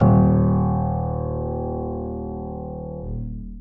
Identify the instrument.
acoustic keyboard